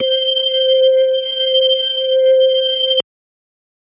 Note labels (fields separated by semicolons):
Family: organ; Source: electronic; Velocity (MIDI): 100